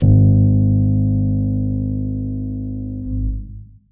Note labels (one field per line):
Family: keyboard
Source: acoustic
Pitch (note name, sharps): G#1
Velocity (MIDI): 25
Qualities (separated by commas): dark, reverb